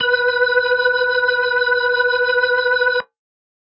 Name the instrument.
electronic organ